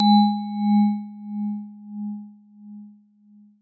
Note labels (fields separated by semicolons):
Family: mallet percussion; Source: acoustic; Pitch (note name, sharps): G#3; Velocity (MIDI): 127; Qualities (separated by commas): non-linear envelope